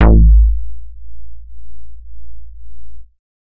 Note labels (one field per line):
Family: bass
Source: synthesizer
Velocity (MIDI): 100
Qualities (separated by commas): distorted